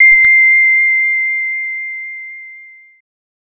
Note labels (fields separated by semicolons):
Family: bass; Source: synthesizer; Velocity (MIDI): 100; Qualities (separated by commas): distorted